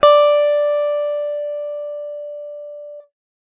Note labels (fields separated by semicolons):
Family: guitar; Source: electronic; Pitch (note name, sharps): D5; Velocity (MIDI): 100